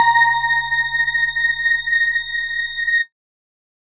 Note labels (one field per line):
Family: mallet percussion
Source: electronic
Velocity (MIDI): 25